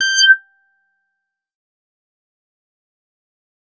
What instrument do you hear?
synthesizer bass